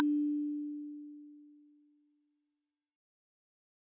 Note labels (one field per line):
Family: mallet percussion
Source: acoustic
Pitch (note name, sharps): D4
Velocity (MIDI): 127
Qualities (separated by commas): bright, fast decay